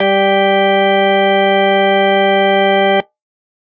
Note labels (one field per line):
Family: organ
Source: electronic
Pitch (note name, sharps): G3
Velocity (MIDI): 25